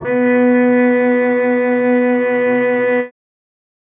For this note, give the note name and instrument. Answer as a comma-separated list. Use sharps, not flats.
B3, acoustic string instrument